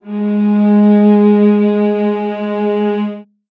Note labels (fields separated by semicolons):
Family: string; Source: acoustic; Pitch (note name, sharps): G#3; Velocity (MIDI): 75; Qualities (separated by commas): reverb